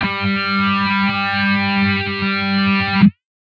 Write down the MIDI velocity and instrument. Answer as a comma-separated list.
50, electronic guitar